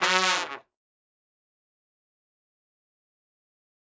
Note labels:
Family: brass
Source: acoustic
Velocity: 100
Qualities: fast decay, reverb

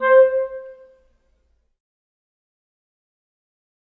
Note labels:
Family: reed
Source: acoustic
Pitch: C5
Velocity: 25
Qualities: fast decay, reverb

